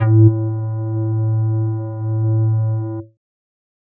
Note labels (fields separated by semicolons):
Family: flute; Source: synthesizer; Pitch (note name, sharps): A2; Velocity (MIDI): 50